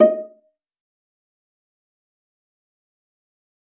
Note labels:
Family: string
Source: acoustic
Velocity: 50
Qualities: fast decay, percussive, reverb

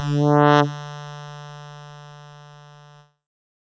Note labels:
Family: keyboard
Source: synthesizer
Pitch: D3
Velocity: 25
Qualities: bright, distorted

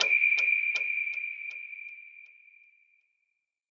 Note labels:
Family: synthesizer lead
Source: synthesizer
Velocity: 127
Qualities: non-linear envelope, reverb

